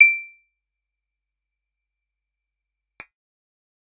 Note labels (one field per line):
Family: guitar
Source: acoustic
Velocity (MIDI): 50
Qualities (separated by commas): fast decay, percussive